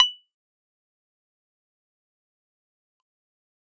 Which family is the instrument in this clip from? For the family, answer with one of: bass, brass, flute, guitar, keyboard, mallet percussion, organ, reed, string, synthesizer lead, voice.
keyboard